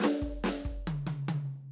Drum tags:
half-time rock
fill
140 BPM
4/4
snare, high tom, kick

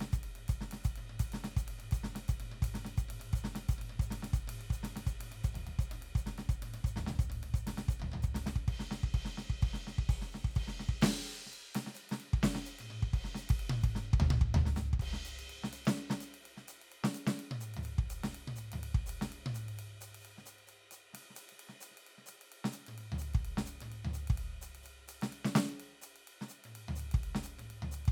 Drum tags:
linear jazz
beat
128 BPM
4/4
crash, ride, open hi-hat, hi-hat pedal, snare, high tom, floor tom, kick

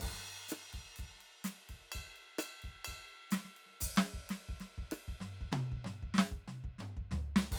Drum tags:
bossa nova
beat
127 BPM
4/4
crash, ride, ride bell, hi-hat pedal, snare, cross-stick, high tom, mid tom, floor tom, kick

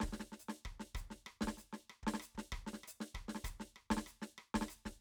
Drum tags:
maracatu
beat
96 BPM
4/4
hi-hat pedal, snare, cross-stick, kick

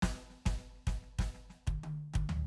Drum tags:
Brazilian baião
fill
95 BPM
4/4
snare, high tom, floor tom, kick

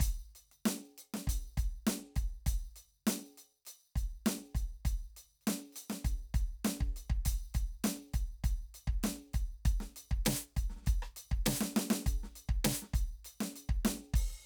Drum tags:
rock
beat
100 BPM
4/4
closed hi-hat, hi-hat pedal, percussion, snare, cross-stick, kick

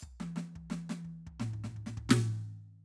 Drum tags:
New Orleans funk
fill
84 BPM
4/4
percussion, snare, high tom, floor tom, kick

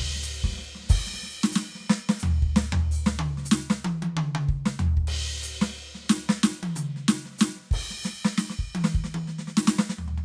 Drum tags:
New Orleans funk
beat
93 BPM
4/4
crash, ride, hi-hat pedal, snare, high tom, mid tom, floor tom, kick

